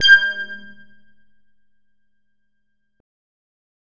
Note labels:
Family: bass; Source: synthesizer; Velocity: 100; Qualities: bright, distorted, percussive

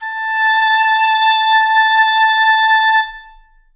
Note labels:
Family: reed; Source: acoustic; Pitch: A5; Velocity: 127; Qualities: long release, reverb

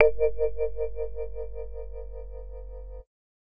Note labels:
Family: bass; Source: synthesizer; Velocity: 50; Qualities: distorted

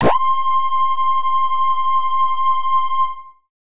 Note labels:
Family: bass; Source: synthesizer; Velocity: 25; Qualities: distorted

